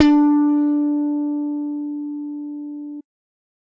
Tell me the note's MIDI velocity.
75